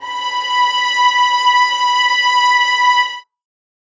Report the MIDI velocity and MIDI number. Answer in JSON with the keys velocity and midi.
{"velocity": 25, "midi": 83}